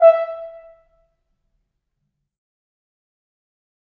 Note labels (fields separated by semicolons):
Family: brass; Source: acoustic; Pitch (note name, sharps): E5; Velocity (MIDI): 75; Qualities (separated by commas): fast decay, percussive, reverb